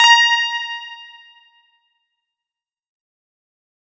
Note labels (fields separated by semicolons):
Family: guitar; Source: electronic; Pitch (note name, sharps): A#5; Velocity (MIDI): 75; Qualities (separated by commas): fast decay